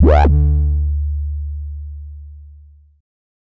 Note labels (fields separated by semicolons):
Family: bass; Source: synthesizer; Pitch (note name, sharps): D2; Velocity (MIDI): 75; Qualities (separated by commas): distorted